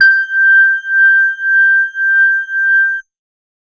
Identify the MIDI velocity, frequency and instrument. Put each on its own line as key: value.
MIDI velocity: 75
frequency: 1568 Hz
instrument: electronic organ